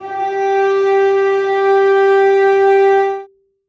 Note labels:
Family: string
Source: acoustic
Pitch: G4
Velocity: 25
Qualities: reverb

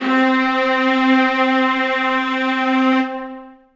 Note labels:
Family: string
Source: acoustic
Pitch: C4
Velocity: 127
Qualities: long release, reverb

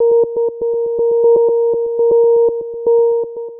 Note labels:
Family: synthesizer lead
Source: synthesizer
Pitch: A#4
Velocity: 127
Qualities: dark, long release, tempo-synced

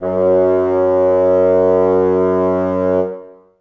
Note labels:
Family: reed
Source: acoustic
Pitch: F#2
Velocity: 100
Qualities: reverb

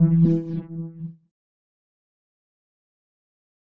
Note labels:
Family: keyboard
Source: electronic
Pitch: E3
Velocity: 25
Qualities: distorted, fast decay, non-linear envelope

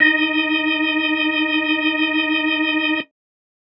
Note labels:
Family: organ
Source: electronic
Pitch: D#4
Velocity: 75

